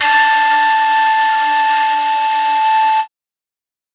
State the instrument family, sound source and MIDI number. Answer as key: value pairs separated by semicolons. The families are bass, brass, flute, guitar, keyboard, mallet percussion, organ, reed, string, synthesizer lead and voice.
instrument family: flute; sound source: acoustic; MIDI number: 81